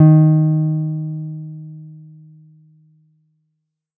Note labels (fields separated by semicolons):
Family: keyboard; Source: electronic; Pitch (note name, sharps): D#3; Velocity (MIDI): 25